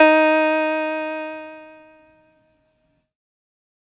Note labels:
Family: keyboard; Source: electronic; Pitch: D#4; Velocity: 100; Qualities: distorted

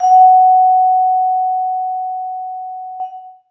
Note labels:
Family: mallet percussion; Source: acoustic; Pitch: F#5; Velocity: 100; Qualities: reverb

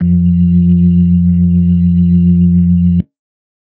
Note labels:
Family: organ; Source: electronic; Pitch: F2; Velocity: 100; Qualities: dark

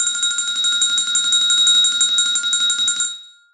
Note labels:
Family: mallet percussion; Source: acoustic; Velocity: 127; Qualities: reverb

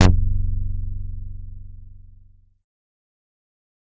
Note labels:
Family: bass; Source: synthesizer; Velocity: 25; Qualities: distorted, fast decay

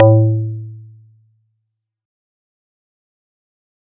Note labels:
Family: mallet percussion; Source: acoustic; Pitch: A2; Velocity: 127; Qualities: fast decay

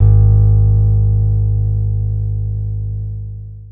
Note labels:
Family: guitar; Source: acoustic; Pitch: G#1; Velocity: 50; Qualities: dark, long release

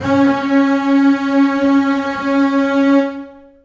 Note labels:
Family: string; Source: acoustic; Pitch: C#4; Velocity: 127; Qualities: long release, reverb

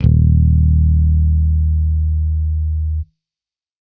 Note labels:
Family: bass; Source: electronic; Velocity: 75; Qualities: distorted

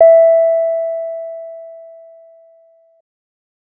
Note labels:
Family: bass; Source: synthesizer; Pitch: E5; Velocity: 25

